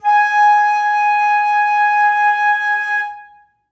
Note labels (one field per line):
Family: flute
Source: acoustic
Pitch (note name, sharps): G#5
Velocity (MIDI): 50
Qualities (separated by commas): reverb